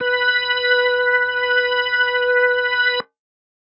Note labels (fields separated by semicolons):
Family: organ; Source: electronic; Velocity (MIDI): 100